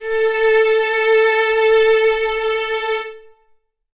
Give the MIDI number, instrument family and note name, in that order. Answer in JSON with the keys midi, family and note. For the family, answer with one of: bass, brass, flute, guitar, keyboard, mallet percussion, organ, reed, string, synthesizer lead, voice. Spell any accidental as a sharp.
{"midi": 69, "family": "string", "note": "A4"}